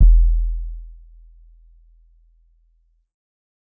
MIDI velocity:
127